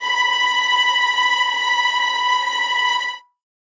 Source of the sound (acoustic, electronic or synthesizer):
acoustic